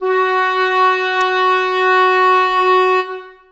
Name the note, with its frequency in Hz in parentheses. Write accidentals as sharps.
F#4 (370 Hz)